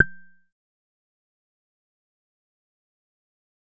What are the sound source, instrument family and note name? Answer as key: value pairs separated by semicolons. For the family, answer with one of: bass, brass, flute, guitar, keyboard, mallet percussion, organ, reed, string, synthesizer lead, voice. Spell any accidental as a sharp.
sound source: synthesizer; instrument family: bass; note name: G6